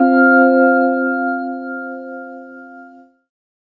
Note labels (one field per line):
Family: keyboard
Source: synthesizer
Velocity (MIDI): 75